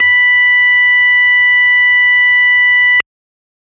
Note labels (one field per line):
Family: organ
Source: electronic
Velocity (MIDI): 50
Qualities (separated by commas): bright